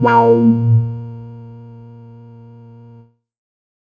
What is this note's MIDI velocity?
25